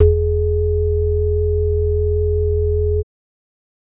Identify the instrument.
electronic organ